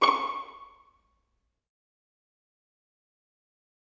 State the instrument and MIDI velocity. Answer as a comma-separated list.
acoustic string instrument, 50